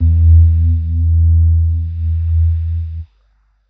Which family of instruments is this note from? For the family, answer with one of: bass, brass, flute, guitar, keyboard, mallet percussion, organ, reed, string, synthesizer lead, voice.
keyboard